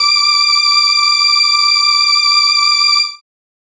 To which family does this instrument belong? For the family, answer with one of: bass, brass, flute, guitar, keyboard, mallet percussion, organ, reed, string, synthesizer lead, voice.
keyboard